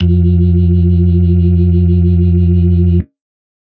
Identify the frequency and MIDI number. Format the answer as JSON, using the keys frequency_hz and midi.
{"frequency_hz": 87.31, "midi": 41}